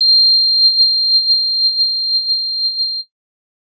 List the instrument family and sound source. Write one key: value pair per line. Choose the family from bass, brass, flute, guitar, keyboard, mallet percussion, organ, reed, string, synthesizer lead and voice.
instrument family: bass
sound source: synthesizer